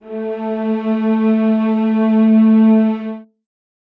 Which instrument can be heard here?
acoustic string instrument